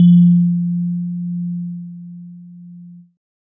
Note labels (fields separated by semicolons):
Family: keyboard; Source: electronic; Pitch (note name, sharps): F3; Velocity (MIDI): 25; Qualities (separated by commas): multiphonic